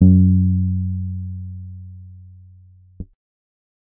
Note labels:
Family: bass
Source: synthesizer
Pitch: F#2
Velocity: 50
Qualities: dark

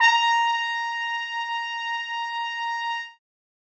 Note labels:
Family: brass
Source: acoustic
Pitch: A#5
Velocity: 127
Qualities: reverb

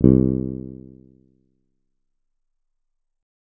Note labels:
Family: guitar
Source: acoustic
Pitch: C2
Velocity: 25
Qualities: dark

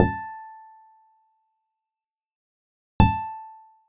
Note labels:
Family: guitar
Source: acoustic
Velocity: 25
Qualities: percussive

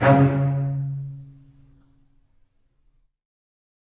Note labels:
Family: string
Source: acoustic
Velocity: 127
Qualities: reverb

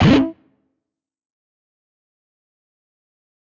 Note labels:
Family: guitar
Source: electronic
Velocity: 75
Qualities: bright, distorted, fast decay, percussive

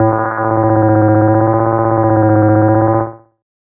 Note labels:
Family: bass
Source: synthesizer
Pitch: A2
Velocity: 75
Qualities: distorted, tempo-synced

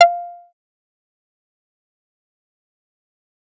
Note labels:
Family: bass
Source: synthesizer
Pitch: F5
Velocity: 127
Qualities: fast decay, percussive

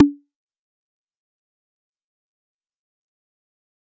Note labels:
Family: bass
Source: synthesizer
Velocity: 127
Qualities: fast decay, percussive

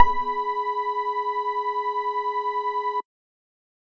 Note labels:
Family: bass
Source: synthesizer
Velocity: 75

